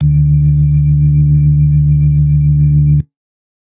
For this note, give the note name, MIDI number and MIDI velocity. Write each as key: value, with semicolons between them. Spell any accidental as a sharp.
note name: D2; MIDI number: 38; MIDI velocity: 127